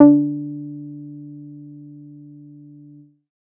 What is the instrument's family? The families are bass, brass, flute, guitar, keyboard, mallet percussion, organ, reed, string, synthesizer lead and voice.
bass